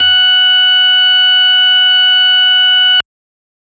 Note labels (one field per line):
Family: organ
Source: electronic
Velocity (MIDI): 127